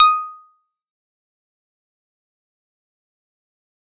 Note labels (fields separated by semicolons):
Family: keyboard; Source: electronic; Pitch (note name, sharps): D#6; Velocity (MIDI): 127; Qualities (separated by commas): fast decay, percussive